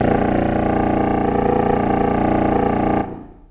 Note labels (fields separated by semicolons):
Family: reed; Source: acoustic; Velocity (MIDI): 75; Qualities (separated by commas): long release, reverb